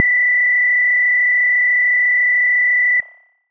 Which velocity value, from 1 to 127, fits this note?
127